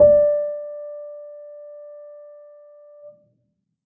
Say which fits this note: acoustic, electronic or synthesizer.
acoustic